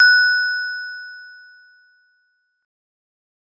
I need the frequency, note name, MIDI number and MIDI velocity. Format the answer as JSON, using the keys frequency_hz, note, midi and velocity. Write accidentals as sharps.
{"frequency_hz": 1480, "note": "F#6", "midi": 90, "velocity": 127}